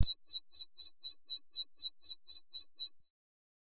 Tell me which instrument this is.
synthesizer bass